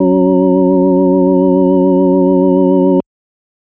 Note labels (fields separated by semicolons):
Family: organ; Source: electronic; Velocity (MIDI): 50; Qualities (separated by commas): multiphonic